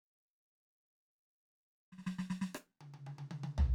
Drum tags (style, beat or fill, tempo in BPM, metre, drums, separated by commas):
jazz-funk, fill, 116 BPM, 4/4, closed hi-hat, snare, cross-stick, high tom, floor tom